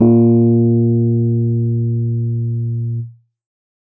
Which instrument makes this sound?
electronic keyboard